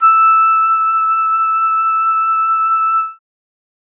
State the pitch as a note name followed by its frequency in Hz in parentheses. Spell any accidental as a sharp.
E6 (1319 Hz)